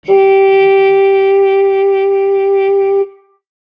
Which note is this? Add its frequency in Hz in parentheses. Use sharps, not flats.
G4 (392 Hz)